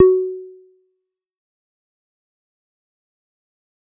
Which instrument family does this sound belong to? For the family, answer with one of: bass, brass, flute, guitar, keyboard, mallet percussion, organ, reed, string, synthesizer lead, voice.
bass